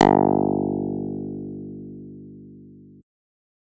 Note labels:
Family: guitar; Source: electronic; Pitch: G1; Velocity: 127

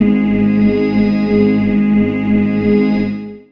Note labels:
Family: organ; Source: electronic; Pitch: G#1; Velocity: 25; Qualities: long release, reverb

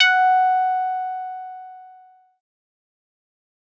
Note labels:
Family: synthesizer lead; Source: synthesizer; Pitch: F#5; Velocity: 50; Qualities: distorted, fast decay

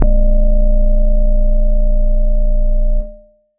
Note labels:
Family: keyboard; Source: electronic; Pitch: A#0; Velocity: 127

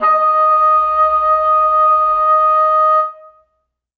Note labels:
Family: reed; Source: acoustic; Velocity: 50; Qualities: reverb

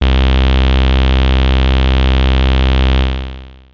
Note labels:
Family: bass; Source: synthesizer; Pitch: C2; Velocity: 100; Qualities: bright, distorted, long release

